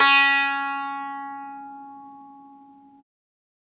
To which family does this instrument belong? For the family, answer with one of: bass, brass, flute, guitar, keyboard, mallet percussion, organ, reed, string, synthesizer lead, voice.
guitar